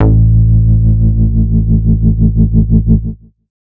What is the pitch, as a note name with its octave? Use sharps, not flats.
A1